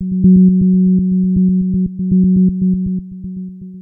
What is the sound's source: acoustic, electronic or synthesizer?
synthesizer